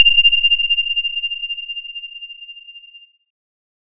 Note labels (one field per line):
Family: keyboard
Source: electronic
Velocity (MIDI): 75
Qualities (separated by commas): bright